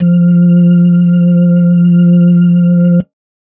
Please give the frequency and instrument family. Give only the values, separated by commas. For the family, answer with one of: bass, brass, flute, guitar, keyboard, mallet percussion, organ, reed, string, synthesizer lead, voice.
174.6 Hz, organ